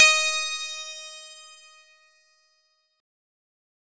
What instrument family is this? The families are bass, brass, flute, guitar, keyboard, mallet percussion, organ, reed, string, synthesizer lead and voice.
synthesizer lead